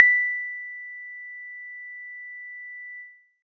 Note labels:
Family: guitar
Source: synthesizer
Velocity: 50

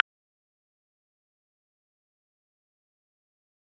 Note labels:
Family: guitar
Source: electronic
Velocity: 75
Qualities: fast decay, percussive

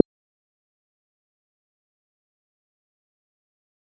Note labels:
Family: bass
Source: synthesizer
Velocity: 25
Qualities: fast decay, percussive

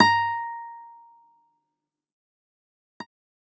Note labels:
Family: guitar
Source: electronic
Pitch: A#5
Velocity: 50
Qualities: fast decay

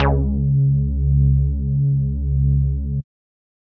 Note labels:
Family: bass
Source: synthesizer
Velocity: 127

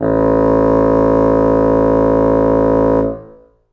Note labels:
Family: reed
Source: acoustic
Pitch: A1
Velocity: 100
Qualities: reverb

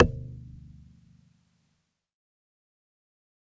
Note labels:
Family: string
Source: acoustic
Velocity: 127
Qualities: fast decay, percussive, reverb

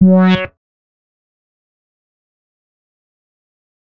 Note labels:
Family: bass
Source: synthesizer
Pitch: F#3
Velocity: 50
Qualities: fast decay, percussive

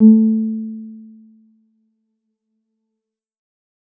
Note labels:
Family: keyboard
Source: electronic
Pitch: A3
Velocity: 25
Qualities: dark

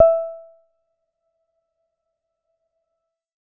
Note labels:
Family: keyboard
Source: electronic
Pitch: E5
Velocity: 25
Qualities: dark, percussive, reverb

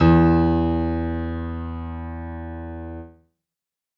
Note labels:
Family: keyboard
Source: acoustic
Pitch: E2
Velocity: 127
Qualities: reverb

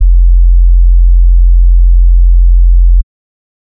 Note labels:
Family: bass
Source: synthesizer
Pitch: F1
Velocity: 50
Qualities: dark

